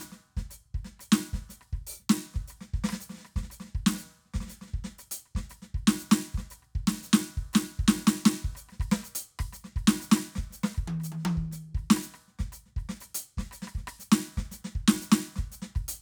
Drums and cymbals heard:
closed hi-hat, open hi-hat, hi-hat pedal, snare, cross-stick, high tom and kick